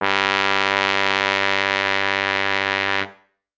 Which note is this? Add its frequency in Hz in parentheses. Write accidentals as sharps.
G2 (98 Hz)